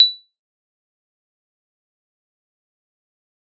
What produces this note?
acoustic mallet percussion instrument